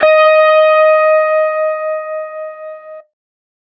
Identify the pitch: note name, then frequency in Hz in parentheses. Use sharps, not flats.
D#5 (622.3 Hz)